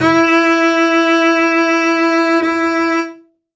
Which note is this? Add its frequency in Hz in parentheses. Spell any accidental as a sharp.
E4 (329.6 Hz)